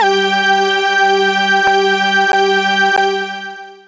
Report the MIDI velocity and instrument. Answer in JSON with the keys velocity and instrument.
{"velocity": 25, "instrument": "synthesizer lead"}